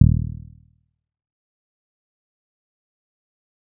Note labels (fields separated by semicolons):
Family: bass; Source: synthesizer; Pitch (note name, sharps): D#1; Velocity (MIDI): 50; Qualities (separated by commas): dark, fast decay, percussive